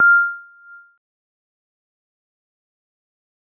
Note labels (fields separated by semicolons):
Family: mallet percussion; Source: acoustic; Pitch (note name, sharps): F6; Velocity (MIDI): 25; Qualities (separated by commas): fast decay, non-linear envelope, percussive